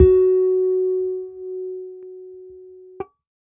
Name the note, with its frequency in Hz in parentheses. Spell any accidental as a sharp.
F#4 (370 Hz)